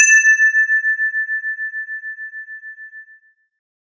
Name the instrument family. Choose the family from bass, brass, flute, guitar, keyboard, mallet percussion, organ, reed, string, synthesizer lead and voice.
guitar